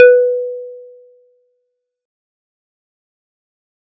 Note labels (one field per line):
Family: mallet percussion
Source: acoustic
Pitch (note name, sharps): B4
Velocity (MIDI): 75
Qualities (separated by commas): fast decay